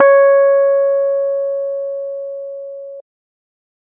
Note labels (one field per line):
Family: keyboard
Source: electronic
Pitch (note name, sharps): C#5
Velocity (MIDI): 127